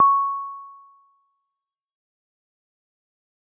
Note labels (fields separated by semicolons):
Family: mallet percussion; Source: acoustic; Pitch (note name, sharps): C#6; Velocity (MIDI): 100; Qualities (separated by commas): fast decay